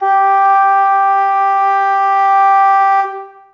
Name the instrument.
acoustic flute